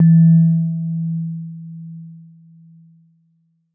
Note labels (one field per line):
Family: keyboard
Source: electronic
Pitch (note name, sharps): E3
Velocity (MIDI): 50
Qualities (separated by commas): dark